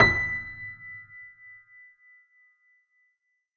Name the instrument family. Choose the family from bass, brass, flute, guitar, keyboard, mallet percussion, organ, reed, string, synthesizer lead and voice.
keyboard